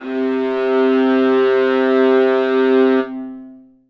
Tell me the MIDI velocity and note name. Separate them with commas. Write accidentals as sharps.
75, C3